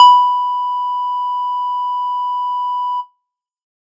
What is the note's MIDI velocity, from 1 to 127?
127